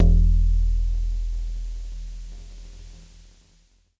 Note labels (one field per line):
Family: guitar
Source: electronic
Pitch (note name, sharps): E1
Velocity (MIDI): 127